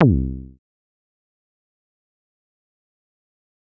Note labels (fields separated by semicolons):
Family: bass; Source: synthesizer; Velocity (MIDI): 50; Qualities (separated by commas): fast decay, percussive